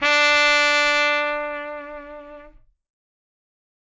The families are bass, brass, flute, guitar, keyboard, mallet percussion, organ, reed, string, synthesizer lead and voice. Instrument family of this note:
brass